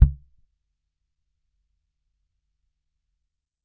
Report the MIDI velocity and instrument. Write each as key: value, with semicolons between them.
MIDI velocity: 25; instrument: electronic bass